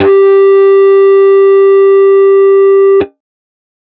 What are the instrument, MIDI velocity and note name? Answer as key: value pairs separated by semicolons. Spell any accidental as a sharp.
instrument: electronic guitar; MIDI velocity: 100; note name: G4